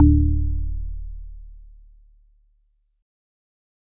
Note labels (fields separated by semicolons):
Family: organ; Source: electronic; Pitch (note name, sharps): D1; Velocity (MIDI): 50